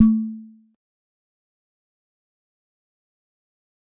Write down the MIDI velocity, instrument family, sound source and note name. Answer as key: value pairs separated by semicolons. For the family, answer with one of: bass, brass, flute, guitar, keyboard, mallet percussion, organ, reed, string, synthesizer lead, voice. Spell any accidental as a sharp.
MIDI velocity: 25; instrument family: mallet percussion; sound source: acoustic; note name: A3